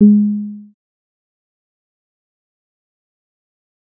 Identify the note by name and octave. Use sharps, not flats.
G#3